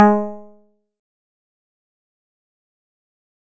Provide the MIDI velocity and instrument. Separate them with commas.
25, acoustic guitar